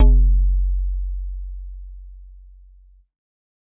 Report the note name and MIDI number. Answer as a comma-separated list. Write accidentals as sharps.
F#1, 30